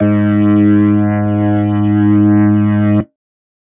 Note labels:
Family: organ; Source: electronic; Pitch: G#2; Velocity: 25

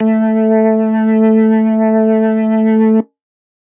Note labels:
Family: organ; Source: electronic; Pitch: A3; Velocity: 50; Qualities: distorted

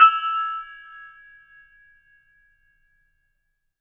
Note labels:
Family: mallet percussion; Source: acoustic; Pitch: E6; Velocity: 100

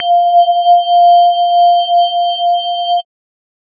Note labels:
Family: mallet percussion; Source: synthesizer; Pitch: F5; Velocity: 25; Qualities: multiphonic, non-linear envelope

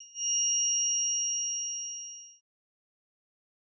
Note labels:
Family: bass; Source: synthesizer; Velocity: 50; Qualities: bright, distorted, fast decay

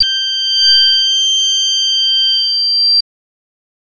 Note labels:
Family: voice; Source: synthesizer; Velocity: 75

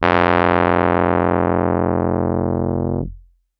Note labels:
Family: keyboard; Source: electronic; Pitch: F1; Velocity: 127; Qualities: distorted

